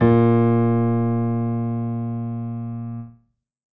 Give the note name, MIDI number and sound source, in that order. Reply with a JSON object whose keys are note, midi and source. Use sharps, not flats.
{"note": "A#2", "midi": 46, "source": "acoustic"}